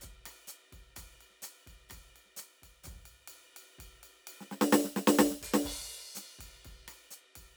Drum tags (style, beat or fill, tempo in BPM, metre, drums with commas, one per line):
bossa nova
beat
127 BPM
4/4
crash, ride, closed hi-hat, hi-hat pedal, snare, cross-stick, floor tom, kick